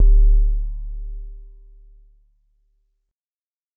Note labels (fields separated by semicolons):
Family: keyboard; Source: electronic; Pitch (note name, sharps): D1; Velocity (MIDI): 25; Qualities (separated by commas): dark